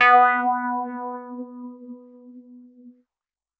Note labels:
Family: keyboard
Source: electronic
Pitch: B3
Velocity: 127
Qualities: non-linear envelope

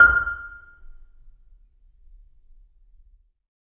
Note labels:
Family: mallet percussion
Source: acoustic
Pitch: F6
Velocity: 75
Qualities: percussive, reverb

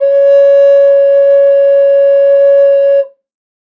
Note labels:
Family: flute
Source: acoustic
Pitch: C#5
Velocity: 50

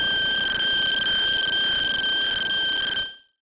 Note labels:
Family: bass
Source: synthesizer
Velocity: 75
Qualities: non-linear envelope

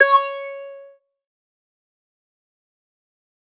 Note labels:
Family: bass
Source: synthesizer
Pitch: C#5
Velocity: 50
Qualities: distorted, fast decay

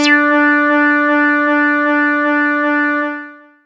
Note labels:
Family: bass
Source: synthesizer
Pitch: D4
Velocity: 127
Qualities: distorted, long release

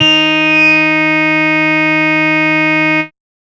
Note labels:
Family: bass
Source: synthesizer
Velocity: 25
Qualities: bright, distorted, multiphonic

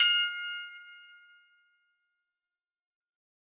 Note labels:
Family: guitar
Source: acoustic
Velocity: 75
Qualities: bright, fast decay, percussive, reverb

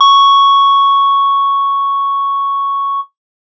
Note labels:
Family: guitar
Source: electronic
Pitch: C#6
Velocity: 75

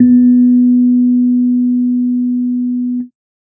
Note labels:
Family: keyboard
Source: electronic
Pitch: B3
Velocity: 25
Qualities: dark

